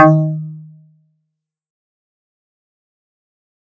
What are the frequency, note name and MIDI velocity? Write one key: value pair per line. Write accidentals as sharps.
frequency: 155.6 Hz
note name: D#3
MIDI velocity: 127